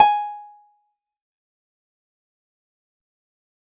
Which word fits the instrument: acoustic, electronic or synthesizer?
acoustic